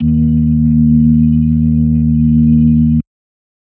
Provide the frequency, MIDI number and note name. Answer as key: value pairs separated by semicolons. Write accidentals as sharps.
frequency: 77.78 Hz; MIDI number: 39; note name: D#2